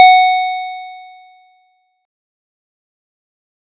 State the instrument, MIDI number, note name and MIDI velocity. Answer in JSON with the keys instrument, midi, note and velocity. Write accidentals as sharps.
{"instrument": "electronic keyboard", "midi": 78, "note": "F#5", "velocity": 25}